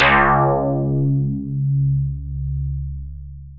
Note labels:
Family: synthesizer lead; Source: synthesizer; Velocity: 100; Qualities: long release

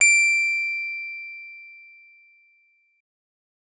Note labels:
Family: keyboard; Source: electronic; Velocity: 100; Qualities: bright

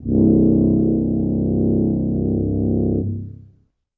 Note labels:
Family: brass; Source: acoustic; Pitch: C1; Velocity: 50; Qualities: dark, long release, reverb

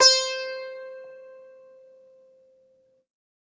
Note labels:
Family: guitar; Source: acoustic; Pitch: C5; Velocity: 50; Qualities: bright

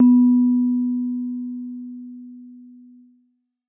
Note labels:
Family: mallet percussion; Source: acoustic; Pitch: B3; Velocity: 127

